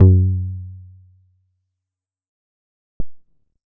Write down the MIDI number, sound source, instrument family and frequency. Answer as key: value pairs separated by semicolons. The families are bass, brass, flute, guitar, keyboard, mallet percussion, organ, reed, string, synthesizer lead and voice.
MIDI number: 42; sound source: synthesizer; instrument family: bass; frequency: 92.5 Hz